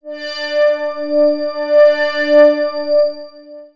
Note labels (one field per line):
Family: synthesizer lead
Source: synthesizer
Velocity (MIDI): 75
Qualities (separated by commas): bright, long release, non-linear envelope